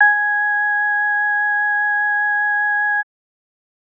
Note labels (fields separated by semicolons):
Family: organ; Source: electronic; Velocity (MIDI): 25; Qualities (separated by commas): multiphonic